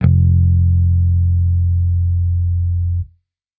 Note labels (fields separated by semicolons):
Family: bass; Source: electronic; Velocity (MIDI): 100